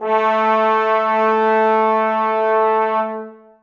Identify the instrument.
acoustic brass instrument